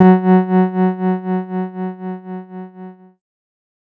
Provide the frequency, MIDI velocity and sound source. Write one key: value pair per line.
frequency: 185 Hz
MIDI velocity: 50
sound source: electronic